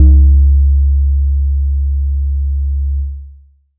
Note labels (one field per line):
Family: mallet percussion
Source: acoustic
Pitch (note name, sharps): C#2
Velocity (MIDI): 50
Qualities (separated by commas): dark, long release